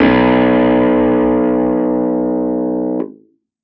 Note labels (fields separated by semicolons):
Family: keyboard; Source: electronic; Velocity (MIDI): 100; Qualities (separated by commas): distorted